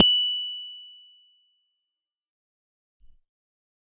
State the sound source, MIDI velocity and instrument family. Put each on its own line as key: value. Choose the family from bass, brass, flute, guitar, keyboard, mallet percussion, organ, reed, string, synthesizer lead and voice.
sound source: electronic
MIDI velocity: 127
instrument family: keyboard